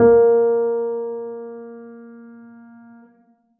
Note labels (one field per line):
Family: keyboard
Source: acoustic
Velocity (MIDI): 50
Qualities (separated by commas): dark, reverb